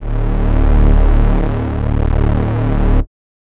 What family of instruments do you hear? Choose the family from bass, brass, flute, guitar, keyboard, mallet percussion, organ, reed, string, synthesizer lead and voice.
reed